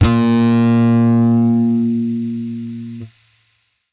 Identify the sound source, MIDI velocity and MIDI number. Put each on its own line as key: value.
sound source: electronic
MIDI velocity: 25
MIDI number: 46